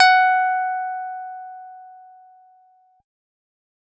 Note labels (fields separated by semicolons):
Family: guitar; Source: electronic; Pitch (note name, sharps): F#5; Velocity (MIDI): 127